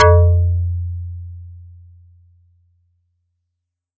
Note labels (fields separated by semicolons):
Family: mallet percussion; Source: acoustic; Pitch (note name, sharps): F2; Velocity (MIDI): 127